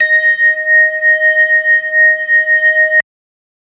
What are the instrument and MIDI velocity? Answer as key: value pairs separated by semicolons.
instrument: electronic organ; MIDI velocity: 75